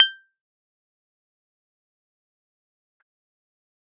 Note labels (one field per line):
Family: keyboard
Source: electronic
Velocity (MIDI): 100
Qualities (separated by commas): fast decay, percussive